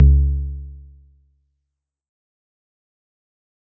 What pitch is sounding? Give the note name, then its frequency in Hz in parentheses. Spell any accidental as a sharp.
C#2 (69.3 Hz)